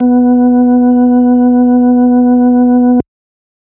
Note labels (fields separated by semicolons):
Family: organ; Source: electronic; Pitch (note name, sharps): B3; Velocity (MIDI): 100